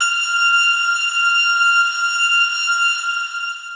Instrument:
electronic guitar